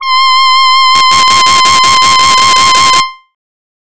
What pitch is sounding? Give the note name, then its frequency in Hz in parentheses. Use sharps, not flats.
C6 (1047 Hz)